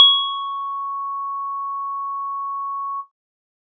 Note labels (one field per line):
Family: keyboard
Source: electronic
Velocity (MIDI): 75